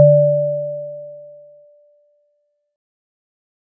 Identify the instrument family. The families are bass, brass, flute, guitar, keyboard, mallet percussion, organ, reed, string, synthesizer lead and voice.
mallet percussion